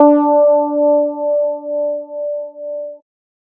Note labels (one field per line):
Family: bass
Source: synthesizer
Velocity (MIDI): 25